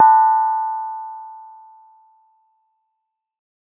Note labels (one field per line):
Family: mallet percussion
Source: acoustic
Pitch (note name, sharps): A5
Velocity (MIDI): 100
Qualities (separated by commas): reverb